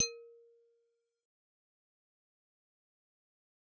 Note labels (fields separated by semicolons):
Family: mallet percussion; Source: acoustic; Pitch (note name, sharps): A#4; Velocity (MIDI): 50; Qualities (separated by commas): fast decay, percussive